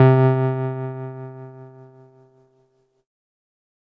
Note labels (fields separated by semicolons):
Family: keyboard; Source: electronic; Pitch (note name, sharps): C3; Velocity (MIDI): 50; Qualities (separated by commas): distorted